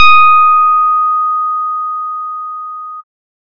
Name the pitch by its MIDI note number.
87